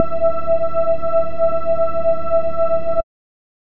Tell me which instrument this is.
synthesizer bass